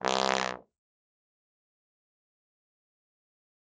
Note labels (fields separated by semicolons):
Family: brass; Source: acoustic; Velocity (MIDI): 127; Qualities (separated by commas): bright, fast decay, reverb